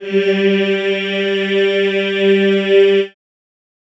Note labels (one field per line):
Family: voice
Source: acoustic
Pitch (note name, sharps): G3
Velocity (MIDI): 100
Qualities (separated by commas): reverb